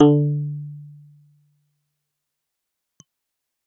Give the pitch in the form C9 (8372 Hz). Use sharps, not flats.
D3 (146.8 Hz)